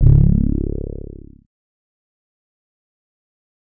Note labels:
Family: bass; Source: synthesizer; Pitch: C#1; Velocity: 75; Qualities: distorted, fast decay

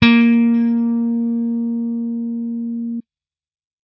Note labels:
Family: bass; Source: electronic; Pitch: A#3; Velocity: 100

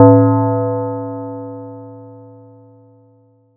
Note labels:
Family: mallet percussion; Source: acoustic; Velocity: 50; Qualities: multiphonic

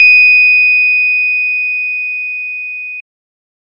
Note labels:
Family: organ; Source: electronic; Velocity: 127; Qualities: bright

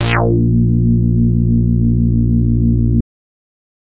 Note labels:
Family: bass; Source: synthesizer; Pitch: A#1; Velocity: 50; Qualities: distorted

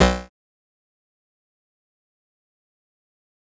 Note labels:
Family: bass; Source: synthesizer; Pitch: B1; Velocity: 127; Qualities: bright, distorted, fast decay, percussive

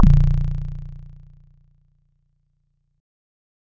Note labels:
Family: bass; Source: synthesizer; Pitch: A#0; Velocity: 100; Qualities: bright, distorted

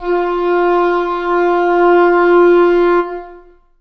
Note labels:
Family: reed; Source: acoustic; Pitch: F4; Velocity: 50; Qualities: long release, reverb

